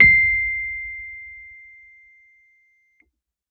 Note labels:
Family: keyboard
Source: electronic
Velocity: 100

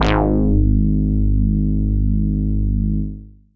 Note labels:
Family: bass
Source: synthesizer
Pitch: G#1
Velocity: 75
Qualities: distorted, tempo-synced

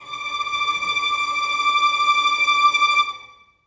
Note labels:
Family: string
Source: acoustic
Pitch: D6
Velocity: 25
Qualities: bright, non-linear envelope, reverb

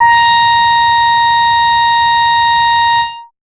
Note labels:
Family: bass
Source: synthesizer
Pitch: A#5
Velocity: 100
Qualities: bright, distorted

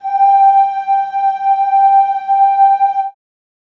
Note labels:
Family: voice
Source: acoustic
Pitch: G5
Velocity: 50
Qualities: reverb

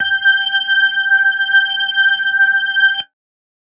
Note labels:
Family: organ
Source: electronic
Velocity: 75

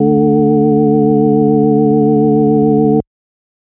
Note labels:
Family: organ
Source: electronic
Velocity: 50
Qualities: multiphonic

